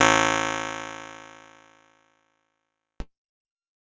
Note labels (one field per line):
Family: keyboard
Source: electronic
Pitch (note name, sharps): A1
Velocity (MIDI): 50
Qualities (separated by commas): bright, fast decay